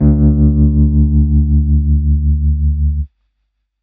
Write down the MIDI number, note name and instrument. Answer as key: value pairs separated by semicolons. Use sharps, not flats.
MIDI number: 38; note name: D2; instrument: electronic keyboard